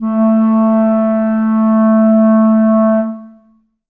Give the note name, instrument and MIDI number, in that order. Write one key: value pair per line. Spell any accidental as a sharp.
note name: A3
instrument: acoustic reed instrument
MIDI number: 57